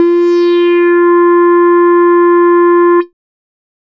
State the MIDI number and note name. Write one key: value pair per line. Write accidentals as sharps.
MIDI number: 65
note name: F4